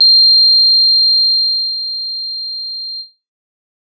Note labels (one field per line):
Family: guitar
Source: electronic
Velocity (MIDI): 127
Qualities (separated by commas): bright